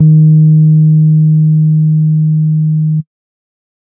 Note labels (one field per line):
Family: keyboard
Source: electronic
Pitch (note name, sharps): D#3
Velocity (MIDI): 25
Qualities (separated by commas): dark